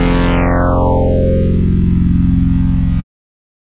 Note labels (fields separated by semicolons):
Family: bass; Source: synthesizer; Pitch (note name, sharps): F0; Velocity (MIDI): 100; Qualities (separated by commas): bright, distorted